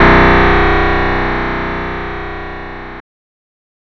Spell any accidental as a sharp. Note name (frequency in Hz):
B0 (30.87 Hz)